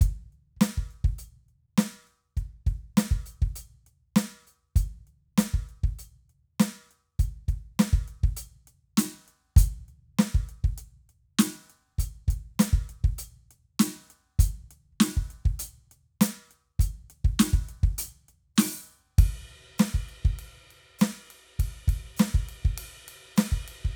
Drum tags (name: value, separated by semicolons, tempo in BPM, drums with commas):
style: Latin funk; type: beat; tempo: 100 BPM; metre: 4/4; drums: crash, ride, closed hi-hat, hi-hat pedal, snare, kick